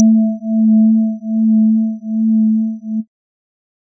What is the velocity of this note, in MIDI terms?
127